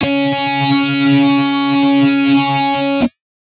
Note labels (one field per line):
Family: guitar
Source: synthesizer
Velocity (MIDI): 50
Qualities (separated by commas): distorted